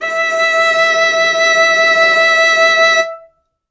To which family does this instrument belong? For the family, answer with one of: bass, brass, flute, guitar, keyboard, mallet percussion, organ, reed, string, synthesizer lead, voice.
string